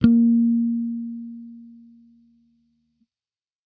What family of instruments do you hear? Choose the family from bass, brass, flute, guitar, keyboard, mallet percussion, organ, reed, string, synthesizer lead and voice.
bass